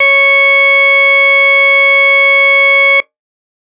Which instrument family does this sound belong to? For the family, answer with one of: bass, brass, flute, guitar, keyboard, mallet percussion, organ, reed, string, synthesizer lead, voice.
organ